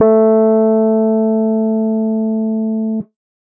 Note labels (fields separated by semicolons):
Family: keyboard; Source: electronic; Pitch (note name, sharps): A3; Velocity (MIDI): 100